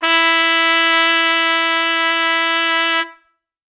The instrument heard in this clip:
acoustic brass instrument